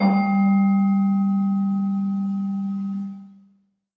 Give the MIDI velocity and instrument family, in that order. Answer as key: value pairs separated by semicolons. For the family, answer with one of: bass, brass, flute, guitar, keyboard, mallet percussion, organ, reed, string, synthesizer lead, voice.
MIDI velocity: 50; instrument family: mallet percussion